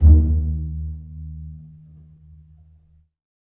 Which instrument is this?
acoustic string instrument